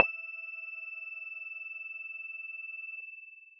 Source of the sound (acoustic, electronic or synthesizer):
electronic